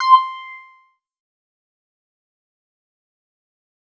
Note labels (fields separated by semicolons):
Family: bass; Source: synthesizer; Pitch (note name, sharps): C6; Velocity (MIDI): 25; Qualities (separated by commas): distorted, fast decay, percussive